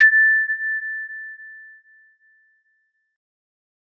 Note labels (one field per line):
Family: mallet percussion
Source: acoustic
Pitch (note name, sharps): A6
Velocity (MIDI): 50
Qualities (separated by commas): bright, non-linear envelope